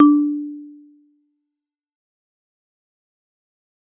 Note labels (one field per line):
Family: mallet percussion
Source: acoustic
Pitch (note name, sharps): D4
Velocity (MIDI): 100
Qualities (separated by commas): dark, fast decay, percussive